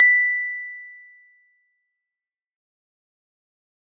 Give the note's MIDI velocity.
100